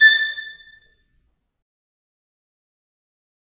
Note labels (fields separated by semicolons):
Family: string; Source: acoustic; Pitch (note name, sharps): A6; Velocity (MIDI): 50; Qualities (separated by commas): bright, fast decay, percussive, reverb